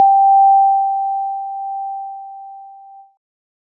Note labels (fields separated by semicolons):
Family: keyboard; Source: electronic; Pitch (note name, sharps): G5; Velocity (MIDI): 25; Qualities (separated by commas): multiphonic